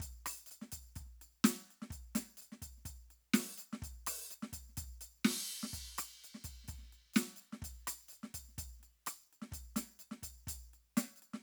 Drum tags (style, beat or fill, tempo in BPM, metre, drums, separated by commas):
Middle Eastern, beat, 126 BPM, 4/4, crash, percussion, snare, cross-stick, kick